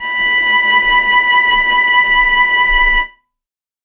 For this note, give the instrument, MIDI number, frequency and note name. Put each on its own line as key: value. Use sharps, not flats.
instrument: acoustic string instrument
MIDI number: 83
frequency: 987.8 Hz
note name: B5